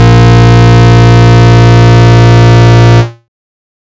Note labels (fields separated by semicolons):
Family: bass; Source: synthesizer; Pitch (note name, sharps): A#1; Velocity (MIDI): 25; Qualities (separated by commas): bright, distorted